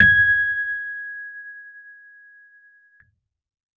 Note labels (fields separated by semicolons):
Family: keyboard; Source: electronic; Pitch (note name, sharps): G#6; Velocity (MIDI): 127